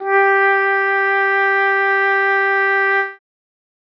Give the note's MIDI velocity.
50